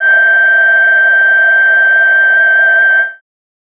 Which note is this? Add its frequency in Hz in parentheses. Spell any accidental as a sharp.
G6 (1568 Hz)